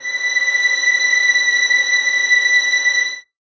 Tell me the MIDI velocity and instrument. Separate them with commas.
50, acoustic string instrument